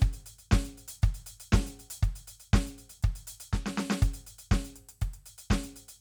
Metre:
4/4